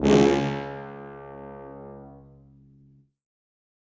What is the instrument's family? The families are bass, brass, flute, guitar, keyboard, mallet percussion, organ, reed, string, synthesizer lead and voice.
brass